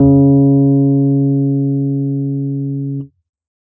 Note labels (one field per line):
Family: keyboard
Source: electronic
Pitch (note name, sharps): C#3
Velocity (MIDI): 75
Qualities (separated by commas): dark